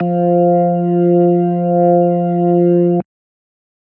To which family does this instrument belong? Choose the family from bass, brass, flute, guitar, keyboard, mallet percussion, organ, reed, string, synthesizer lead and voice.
organ